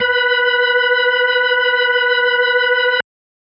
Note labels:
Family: organ; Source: electronic; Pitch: B4; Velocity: 100

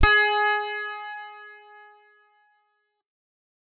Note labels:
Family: guitar; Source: electronic; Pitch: G#4; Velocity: 127; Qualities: bright

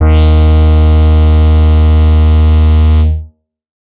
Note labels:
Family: bass; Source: synthesizer; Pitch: D#2; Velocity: 25; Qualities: distorted

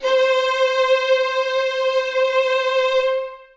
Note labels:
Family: string; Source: acoustic; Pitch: C5; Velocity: 127; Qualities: long release, reverb

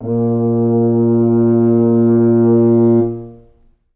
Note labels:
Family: brass; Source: acoustic; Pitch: A#2; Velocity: 25; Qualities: dark, long release, reverb

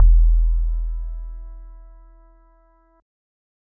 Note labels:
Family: keyboard; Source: electronic; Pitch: E1; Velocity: 25; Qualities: dark

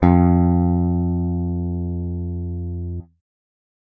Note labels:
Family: guitar; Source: electronic; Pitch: F2; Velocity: 100

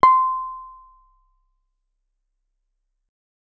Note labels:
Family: guitar; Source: acoustic; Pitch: C6; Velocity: 25

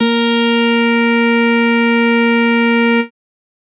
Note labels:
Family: bass; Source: synthesizer; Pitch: A#3; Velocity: 75; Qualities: bright, distorted

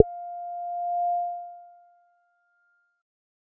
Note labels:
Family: bass; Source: synthesizer; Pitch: F5; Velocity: 25

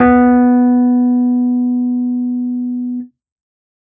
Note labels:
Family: keyboard; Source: electronic; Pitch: B3; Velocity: 127; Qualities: dark

